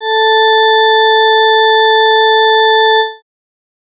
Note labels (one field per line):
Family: organ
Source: electronic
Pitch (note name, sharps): A4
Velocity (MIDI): 25